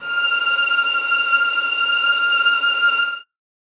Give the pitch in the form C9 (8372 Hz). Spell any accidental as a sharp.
F6 (1397 Hz)